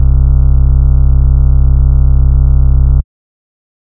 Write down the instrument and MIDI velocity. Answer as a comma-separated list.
synthesizer bass, 100